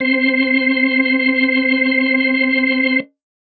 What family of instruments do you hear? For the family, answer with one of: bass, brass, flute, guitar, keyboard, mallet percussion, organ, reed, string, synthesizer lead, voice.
organ